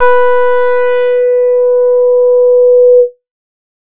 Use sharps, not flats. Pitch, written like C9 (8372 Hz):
B4 (493.9 Hz)